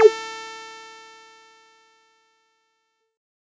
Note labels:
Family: bass; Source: synthesizer; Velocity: 75; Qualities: bright, distorted, percussive

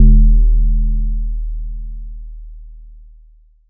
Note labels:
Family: mallet percussion; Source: electronic; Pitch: D#1; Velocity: 50; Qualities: multiphonic

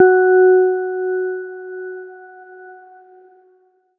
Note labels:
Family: keyboard; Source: electronic; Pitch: F#4; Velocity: 100; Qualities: dark

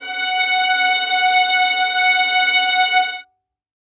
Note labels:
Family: string; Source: acoustic; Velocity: 100; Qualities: reverb

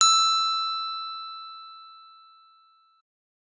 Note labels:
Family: keyboard; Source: electronic; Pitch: E6; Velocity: 100; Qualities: bright

